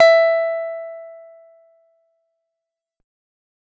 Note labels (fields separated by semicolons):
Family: guitar; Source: acoustic; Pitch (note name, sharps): E5; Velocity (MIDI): 127; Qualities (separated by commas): fast decay